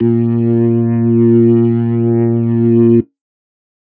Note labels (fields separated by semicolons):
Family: organ; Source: electronic; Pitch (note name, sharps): A#2; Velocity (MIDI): 50; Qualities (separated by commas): distorted